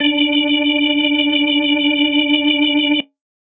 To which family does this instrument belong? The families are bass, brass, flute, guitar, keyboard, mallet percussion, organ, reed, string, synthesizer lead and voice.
organ